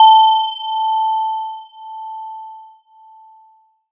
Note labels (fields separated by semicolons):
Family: mallet percussion; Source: electronic; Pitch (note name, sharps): A5; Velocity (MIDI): 75; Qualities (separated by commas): multiphonic